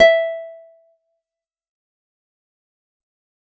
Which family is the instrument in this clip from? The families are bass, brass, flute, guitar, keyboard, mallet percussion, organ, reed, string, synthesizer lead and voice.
guitar